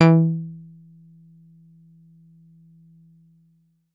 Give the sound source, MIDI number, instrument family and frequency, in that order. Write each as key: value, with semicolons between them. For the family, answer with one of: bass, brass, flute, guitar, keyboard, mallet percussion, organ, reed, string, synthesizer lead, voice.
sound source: synthesizer; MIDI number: 52; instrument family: guitar; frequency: 164.8 Hz